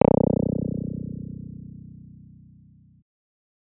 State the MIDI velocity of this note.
75